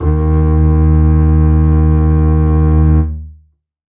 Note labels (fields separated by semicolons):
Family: string; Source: acoustic; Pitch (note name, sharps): D#2; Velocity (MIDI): 25; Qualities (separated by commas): reverb